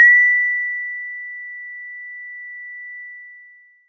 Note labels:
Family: mallet percussion; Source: acoustic; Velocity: 25; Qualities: long release

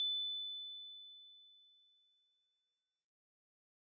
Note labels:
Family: mallet percussion; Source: acoustic; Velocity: 25; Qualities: bright

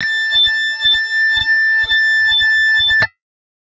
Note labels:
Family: guitar; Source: synthesizer; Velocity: 75; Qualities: bright, distorted

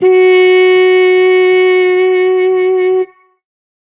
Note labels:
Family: brass; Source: acoustic; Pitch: F#4; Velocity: 50

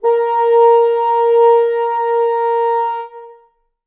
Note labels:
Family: reed; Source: acoustic; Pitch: A#4; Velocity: 127; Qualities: reverb

